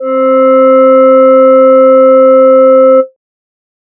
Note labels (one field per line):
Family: voice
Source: synthesizer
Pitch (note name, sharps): C4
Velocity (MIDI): 75